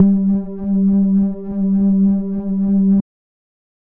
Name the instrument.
synthesizer bass